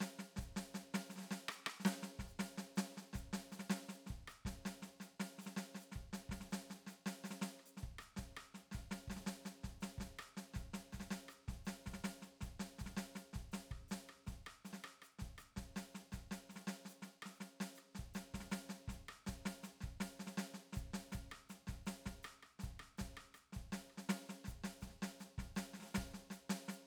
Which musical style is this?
Venezuelan merengue